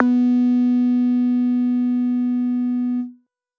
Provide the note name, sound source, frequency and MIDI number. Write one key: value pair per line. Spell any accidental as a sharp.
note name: B3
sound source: synthesizer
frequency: 246.9 Hz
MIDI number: 59